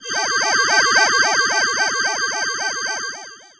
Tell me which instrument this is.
synthesizer voice